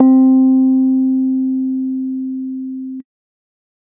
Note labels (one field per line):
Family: keyboard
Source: electronic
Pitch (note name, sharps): C4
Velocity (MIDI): 25